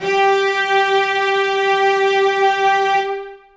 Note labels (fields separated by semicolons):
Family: string; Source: acoustic; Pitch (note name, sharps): G4; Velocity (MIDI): 100; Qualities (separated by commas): reverb